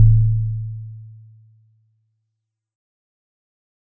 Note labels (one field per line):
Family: mallet percussion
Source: acoustic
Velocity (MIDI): 50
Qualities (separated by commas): fast decay